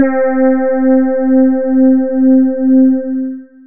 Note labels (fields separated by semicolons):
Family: voice; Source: synthesizer; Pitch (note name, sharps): C4; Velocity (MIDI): 75; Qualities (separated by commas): dark, long release